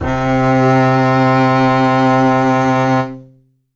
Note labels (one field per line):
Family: string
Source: acoustic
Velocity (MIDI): 25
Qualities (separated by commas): reverb